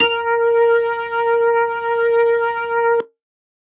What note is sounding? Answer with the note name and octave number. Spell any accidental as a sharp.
A#4